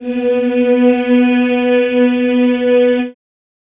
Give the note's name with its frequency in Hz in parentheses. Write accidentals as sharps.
B3 (246.9 Hz)